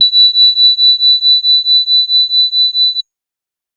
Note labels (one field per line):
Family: organ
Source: electronic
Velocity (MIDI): 127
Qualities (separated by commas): bright